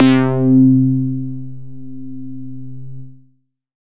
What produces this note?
synthesizer bass